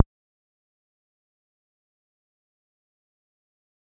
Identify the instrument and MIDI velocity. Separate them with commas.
synthesizer bass, 50